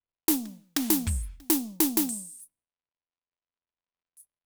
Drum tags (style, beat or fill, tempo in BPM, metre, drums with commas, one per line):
funk
fill
100 BPM
4/4
open hi-hat, hi-hat pedal, snare, kick